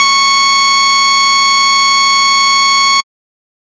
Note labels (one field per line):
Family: bass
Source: synthesizer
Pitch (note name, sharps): C#6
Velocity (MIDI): 50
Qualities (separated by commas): bright, distorted